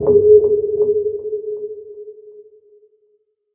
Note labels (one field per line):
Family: synthesizer lead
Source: synthesizer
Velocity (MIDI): 50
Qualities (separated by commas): non-linear envelope, reverb